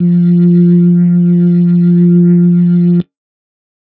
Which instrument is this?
electronic organ